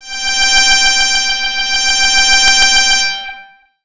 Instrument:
synthesizer bass